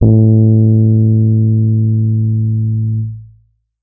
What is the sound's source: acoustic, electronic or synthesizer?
electronic